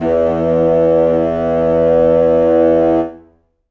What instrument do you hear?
acoustic reed instrument